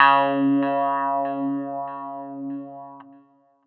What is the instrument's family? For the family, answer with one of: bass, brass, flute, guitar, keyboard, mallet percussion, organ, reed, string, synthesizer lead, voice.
keyboard